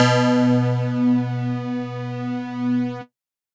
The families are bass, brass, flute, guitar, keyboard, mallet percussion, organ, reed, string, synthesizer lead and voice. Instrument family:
mallet percussion